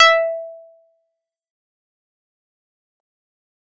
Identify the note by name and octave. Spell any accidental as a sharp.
E5